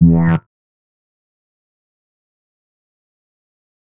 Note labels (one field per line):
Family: bass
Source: synthesizer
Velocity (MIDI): 100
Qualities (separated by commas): distorted, fast decay, percussive